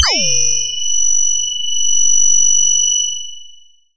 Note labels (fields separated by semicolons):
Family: voice; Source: synthesizer; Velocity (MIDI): 127; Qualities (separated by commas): bright, long release